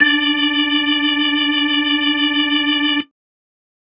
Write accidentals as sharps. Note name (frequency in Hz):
D4 (293.7 Hz)